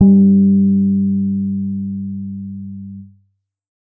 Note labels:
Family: keyboard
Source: electronic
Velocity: 25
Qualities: dark

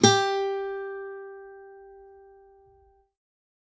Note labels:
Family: guitar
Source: acoustic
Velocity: 75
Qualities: reverb

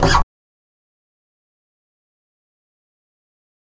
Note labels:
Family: bass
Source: electronic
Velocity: 75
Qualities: fast decay, percussive, reverb

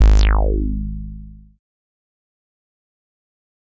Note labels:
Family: bass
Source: synthesizer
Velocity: 127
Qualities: bright, distorted, fast decay

